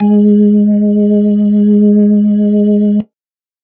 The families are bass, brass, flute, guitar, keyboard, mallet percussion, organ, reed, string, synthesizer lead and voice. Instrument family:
organ